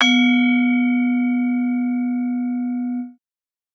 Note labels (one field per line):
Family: mallet percussion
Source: acoustic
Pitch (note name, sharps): B3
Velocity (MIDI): 25